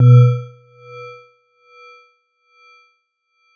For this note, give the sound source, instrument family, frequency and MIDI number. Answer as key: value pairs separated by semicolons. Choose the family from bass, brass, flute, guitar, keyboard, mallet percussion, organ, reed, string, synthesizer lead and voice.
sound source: electronic; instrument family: mallet percussion; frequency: 123.5 Hz; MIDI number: 47